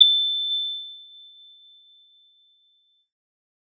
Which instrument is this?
electronic keyboard